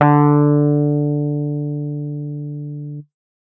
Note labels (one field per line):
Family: keyboard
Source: electronic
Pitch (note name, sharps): D3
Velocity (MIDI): 127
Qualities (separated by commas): dark